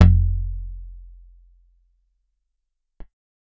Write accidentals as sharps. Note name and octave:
F1